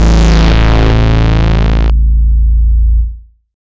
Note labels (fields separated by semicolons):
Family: bass; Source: synthesizer; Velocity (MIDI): 127; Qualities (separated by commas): bright, distorted